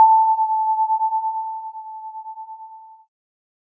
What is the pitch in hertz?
880 Hz